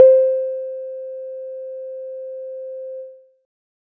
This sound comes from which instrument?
synthesizer guitar